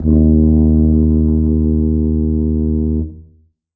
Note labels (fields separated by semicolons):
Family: brass; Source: acoustic; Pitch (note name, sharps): D#2; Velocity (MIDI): 25; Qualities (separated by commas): dark